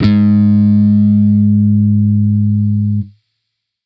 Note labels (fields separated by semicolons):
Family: bass; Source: electronic; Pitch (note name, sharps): G#2; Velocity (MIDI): 50; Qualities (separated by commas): distorted